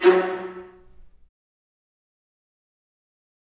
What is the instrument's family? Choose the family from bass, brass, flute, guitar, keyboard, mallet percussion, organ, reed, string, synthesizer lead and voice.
string